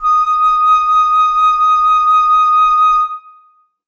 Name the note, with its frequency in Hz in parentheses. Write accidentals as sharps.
D#6 (1245 Hz)